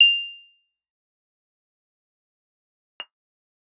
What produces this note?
electronic guitar